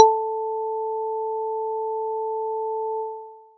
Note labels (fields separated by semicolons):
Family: mallet percussion; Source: acoustic; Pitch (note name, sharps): A4; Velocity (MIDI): 75